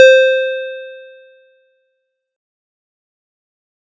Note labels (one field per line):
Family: keyboard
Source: electronic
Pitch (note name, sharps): C5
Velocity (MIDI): 50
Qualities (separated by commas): distorted, fast decay